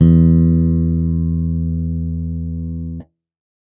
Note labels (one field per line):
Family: bass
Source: electronic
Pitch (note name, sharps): E2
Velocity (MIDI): 25